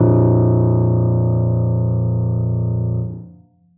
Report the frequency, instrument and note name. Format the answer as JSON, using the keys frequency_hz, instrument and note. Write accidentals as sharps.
{"frequency_hz": 29.14, "instrument": "acoustic keyboard", "note": "A#0"}